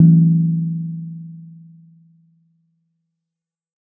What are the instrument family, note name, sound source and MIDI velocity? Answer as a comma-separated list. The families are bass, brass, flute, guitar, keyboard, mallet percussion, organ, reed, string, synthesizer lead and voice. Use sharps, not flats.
mallet percussion, E3, acoustic, 100